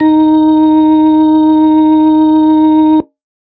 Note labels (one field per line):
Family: organ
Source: electronic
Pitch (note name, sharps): D#4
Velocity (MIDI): 75